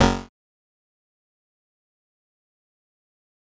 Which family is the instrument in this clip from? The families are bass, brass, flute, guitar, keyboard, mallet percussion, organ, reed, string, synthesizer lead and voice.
bass